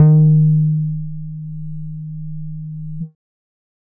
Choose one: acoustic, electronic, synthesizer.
synthesizer